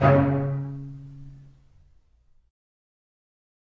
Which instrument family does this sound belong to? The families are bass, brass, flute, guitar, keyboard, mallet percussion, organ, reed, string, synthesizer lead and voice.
string